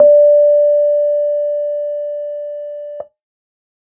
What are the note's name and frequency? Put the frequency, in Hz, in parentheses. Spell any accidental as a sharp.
D5 (587.3 Hz)